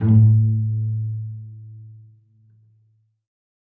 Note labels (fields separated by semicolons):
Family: string; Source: acoustic; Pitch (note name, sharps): A2; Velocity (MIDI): 50; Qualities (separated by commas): dark, reverb